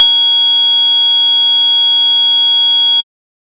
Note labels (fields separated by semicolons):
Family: bass; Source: synthesizer; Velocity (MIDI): 75; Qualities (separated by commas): bright, distorted, tempo-synced